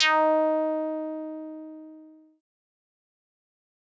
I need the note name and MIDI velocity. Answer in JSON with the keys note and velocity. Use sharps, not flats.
{"note": "D#4", "velocity": 127}